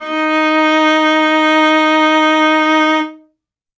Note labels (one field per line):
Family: string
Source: acoustic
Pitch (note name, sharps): D#4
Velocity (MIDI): 75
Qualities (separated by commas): reverb